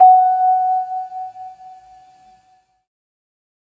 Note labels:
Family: keyboard; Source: electronic; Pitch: F#5; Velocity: 75

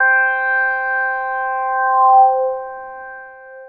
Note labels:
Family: synthesizer lead; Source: synthesizer; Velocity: 127; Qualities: long release

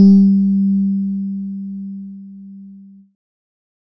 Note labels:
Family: keyboard; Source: electronic; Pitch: G3; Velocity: 50; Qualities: distorted

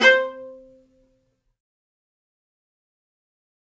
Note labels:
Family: string; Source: acoustic; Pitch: C5; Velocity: 100; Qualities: fast decay, percussive, reverb

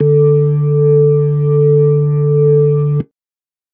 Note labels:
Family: keyboard; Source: electronic; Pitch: D3; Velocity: 25

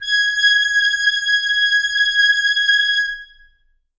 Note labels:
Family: reed; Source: acoustic; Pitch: G#6; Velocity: 127; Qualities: reverb

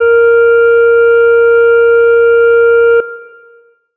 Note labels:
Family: organ; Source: electronic; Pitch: A#4; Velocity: 127; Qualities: long release

